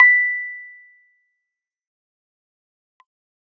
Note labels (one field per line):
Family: keyboard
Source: electronic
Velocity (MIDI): 75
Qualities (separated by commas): fast decay, percussive